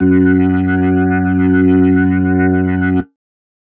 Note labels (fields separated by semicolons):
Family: keyboard; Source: electronic; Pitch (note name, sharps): F#2; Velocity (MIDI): 50; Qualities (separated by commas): distorted